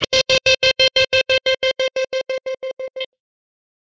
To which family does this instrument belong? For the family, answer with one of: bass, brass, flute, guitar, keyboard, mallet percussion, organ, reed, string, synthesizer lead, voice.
guitar